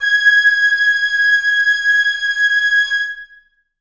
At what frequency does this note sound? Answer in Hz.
1661 Hz